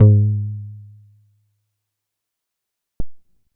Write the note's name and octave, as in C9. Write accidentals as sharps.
G#2